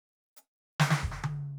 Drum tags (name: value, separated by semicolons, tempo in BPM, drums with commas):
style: Motown; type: fill; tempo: 148 BPM; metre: 4/4; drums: hi-hat pedal, snare, high tom, kick